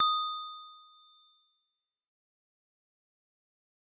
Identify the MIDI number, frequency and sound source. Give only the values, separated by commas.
87, 1245 Hz, acoustic